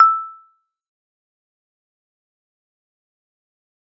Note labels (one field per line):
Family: mallet percussion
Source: acoustic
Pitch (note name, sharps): E6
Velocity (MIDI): 50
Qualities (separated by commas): fast decay, percussive